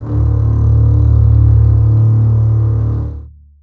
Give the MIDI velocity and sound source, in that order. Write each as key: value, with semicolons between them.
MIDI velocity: 100; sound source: acoustic